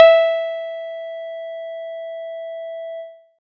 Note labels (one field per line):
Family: guitar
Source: synthesizer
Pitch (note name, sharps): E5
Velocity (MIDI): 100